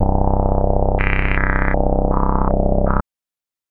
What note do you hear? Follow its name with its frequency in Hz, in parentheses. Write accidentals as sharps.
C0 (16.35 Hz)